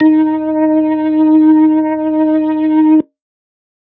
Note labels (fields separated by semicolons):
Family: organ; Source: electronic; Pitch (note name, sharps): D#4; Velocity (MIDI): 100